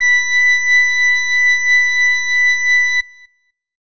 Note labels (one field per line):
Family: flute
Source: acoustic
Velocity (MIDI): 75